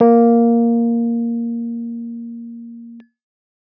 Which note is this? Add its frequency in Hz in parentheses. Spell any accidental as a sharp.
A#3 (233.1 Hz)